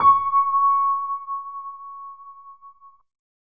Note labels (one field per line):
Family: keyboard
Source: electronic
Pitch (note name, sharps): C#6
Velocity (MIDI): 50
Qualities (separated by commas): reverb